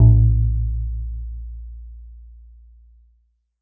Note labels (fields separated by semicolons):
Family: guitar; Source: synthesizer; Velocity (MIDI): 75; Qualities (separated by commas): dark